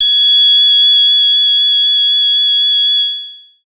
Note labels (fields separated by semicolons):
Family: bass; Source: synthesizer; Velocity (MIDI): 127; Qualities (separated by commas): bright, distorted, long release